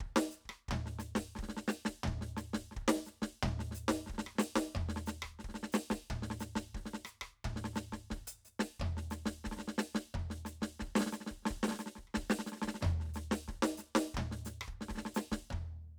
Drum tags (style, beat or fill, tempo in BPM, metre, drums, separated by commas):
samba, beat, 89 BPM, 4/4, closed hi-hat, hi-hat pedal, snare, cross-stick, floor tom, kick